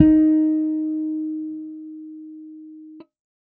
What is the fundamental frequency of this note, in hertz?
311.1 Hz